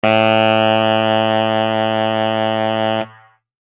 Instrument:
acoustic reed instrument